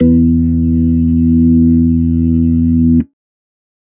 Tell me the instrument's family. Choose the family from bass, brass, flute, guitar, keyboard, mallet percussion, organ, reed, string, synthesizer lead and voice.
organ